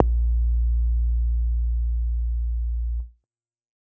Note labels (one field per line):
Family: bass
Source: synthesizer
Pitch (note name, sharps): A#1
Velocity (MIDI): 100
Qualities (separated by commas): dark, distorted